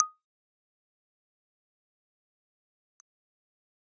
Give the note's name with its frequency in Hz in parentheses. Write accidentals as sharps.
D#6 (1245 Hz)